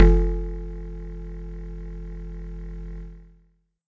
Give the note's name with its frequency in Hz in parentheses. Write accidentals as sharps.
F#1 (46.25 Hz)